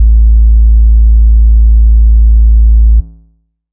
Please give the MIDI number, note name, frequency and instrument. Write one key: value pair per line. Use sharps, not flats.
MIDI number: 33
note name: A1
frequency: 55 Hz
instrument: synthesizer bass